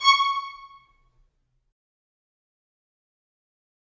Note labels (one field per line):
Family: string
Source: acoustic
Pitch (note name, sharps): C#6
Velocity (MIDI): 100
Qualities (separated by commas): fast decay, percussive, reverb